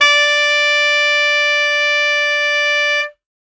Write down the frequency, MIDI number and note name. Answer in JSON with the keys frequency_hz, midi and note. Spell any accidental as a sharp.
{"frequency_hz": 587.3, "midi": 74, "note": "D5"}